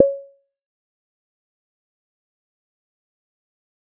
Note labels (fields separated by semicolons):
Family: bass; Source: synthesizer; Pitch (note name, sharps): C#5; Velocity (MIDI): 50; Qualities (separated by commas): dark, fast decay, percussive